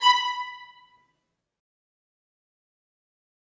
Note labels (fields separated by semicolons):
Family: string; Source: acoustic; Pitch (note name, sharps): B5; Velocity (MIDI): 25; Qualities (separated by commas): fast decay, reverb